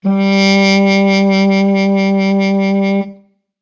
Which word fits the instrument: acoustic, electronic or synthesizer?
acoustic